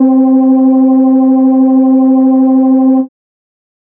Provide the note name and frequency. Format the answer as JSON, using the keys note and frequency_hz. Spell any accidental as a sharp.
{"note": "C4", "frequency_hz": 261.6}